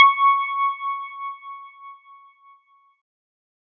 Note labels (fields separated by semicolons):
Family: keyboard; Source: electronic; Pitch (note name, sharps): C#6; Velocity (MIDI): 25